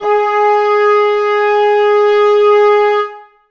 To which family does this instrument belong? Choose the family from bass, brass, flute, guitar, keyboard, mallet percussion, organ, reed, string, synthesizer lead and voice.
reed